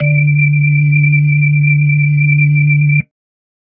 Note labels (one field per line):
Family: organ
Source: electronic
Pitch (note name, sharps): D3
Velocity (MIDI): 75